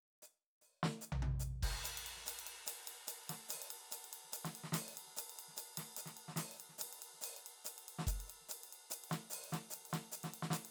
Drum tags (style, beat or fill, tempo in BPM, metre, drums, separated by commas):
fast jazz, beat, 290 BPM, 4/4, crash, ride, hi-hat pedal, snare, high tom, floor tom, kick